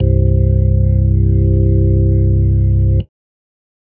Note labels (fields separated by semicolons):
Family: organ; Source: electronic; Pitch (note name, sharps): C1; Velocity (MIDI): 50; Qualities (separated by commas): dark